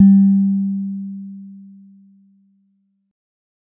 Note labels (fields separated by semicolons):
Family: mallet percussion; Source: acoustic; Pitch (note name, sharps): G3; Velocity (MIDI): 25; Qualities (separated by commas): dark